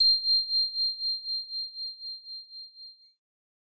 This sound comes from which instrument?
electronic keyboard